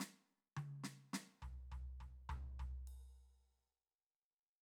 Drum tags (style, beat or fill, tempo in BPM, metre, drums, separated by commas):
Motown, fill, 104 BPM, 4/4, crash, hi-hat pedal, snare, high tom, floor tom